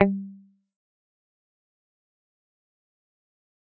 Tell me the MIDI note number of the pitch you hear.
55